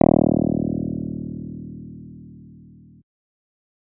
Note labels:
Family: guitar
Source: electronic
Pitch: D#1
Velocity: 50

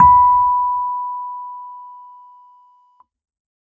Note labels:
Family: keyboard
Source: electronic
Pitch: B5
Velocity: 75

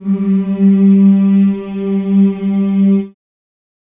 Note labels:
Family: voice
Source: acoustic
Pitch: G3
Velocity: 50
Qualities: dark, reverb

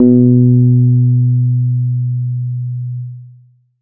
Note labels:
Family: bass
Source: synthesizer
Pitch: B2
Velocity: 25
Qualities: distorted, long release

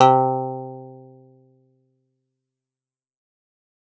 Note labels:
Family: guitar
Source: acoustic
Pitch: C3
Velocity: 25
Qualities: fast decay, reverb

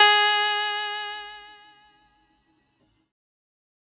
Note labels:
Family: keyboard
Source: synthesizer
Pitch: G#4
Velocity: 100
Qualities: bright

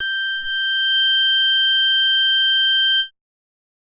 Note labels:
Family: bass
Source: synthesizer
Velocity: 75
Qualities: bright, distorted, multiphonic

